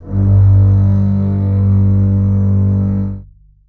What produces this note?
acoustic string instrument